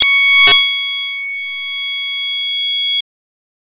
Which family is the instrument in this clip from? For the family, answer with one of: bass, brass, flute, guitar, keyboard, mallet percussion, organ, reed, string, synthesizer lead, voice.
voice